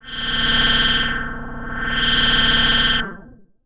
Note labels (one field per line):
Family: bass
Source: synthesizer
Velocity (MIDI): 25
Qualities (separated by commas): tempo-synced